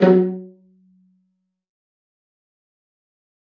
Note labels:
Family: string; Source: acoustic; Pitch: F#3; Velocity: 75; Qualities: dark, fast decay, percussive, reverb

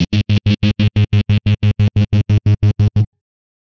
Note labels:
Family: guitar; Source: electronic; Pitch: G#2; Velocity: 127; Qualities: bright, distorted, tempo-synced

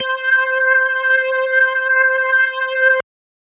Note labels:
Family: organ; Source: electronic; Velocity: 127

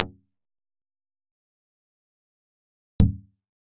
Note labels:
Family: guitar; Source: acoustic; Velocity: 100; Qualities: percussive

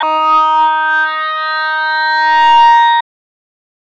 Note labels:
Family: voice; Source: synthesizer; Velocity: 25; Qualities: bright, distorted

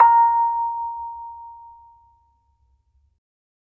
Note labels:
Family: mallet percussion; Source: acoustic; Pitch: A#5; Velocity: 127; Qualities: reverb

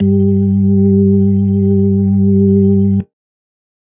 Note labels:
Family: organ; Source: electronic; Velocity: 50

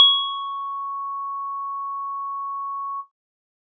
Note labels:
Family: keyboard; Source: electronic; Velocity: 50

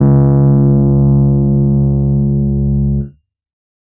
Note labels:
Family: keyboard; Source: electronic; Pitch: C#2; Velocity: 100; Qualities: distorted

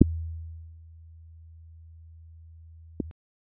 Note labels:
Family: keyboard; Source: electronic; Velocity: 25; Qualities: dark

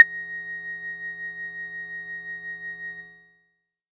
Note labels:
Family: bass; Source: synthesizer; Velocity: 50; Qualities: multiphonic

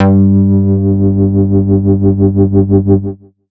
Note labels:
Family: bass; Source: synthesizer; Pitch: G2; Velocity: 100; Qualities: distorted

